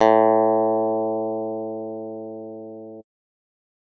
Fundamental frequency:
110 Hz